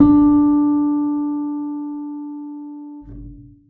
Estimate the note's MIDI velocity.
50